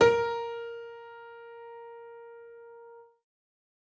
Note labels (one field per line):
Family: keyboard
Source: acoustic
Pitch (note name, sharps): A#4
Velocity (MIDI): 127